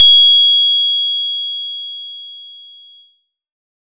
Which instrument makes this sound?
acoustic guitar